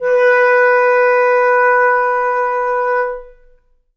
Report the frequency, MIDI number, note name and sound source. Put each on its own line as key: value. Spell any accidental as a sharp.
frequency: 493.9 Hz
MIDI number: 71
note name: B4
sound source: acoustic